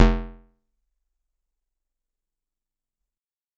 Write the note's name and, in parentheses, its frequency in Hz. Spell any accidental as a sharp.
F1 (43.65 Hz)